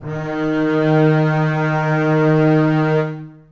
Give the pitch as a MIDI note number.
51